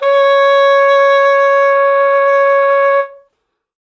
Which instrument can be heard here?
acoustic reed instrument